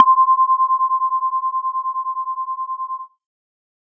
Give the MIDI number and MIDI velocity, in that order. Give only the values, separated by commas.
84, 75